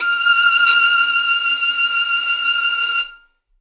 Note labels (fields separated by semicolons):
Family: string; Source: acoustic; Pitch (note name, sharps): F6; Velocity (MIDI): 100